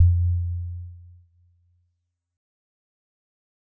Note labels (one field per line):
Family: mallet percussion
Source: acoustic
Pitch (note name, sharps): F2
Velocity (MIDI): 25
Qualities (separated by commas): dark, fast decay